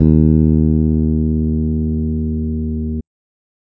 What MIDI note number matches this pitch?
39